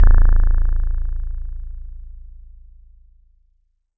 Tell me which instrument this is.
synthesizer bass